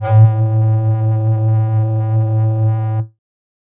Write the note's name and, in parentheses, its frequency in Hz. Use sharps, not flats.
A2 (110 Hz)